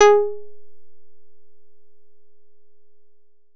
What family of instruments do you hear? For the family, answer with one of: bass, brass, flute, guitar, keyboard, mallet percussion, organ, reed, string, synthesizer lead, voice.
guitar